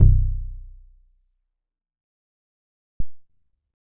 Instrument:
synthesizer bass